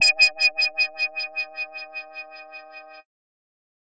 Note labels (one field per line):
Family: bass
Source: synthesizer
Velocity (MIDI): 100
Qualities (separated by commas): bright, distorted